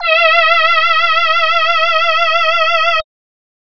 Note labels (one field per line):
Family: voice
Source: synthesizer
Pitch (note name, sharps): E5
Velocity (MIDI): 50